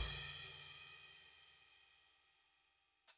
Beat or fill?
beat